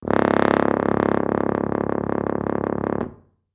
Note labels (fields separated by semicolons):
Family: brass; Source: acoustic; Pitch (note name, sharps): C#1; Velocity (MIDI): 127